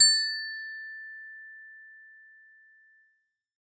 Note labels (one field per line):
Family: bass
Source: synthesizer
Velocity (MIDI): 100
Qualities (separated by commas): distorted